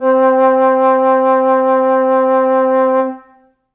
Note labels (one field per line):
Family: flute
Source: acoustic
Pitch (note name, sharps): C4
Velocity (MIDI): 100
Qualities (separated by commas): reverb